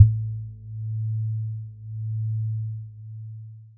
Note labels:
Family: mallet percussion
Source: electronic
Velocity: 25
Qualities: long release

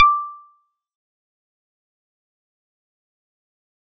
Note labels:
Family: mallet percussion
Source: acoustic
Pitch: D6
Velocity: 127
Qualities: fast decay, percussive

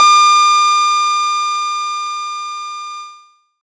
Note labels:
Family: bass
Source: synthesizer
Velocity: 25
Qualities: bright, distorted

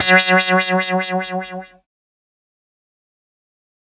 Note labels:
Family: keyboard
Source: synthesizer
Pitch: F#3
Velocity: 127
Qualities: distorted, fast decay

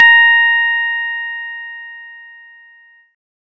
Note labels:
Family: bass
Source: synthesizer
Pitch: A#5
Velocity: 100

